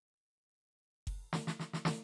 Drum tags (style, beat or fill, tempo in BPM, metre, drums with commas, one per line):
country
fill
114 BPM
4/4
ride, snare, kick